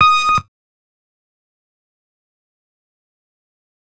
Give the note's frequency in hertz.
1245 Hz